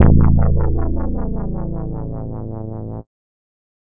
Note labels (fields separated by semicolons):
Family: bass; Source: synthesizer; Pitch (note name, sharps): A0; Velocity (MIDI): 75; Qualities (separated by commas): dark, distorted